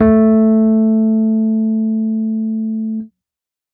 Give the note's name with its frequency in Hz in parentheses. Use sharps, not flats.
A3 (220 Hz)